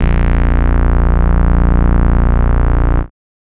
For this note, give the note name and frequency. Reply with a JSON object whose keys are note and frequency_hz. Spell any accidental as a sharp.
{"note": "A#0", "frequency_hz": 29.14}